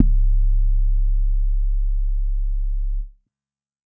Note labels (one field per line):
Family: bass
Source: synthesizer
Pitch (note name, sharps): C#1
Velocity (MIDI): 25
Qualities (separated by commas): distorted